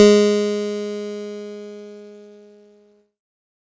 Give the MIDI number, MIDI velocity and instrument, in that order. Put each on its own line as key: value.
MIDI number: 56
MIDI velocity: 25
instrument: electronic keyboard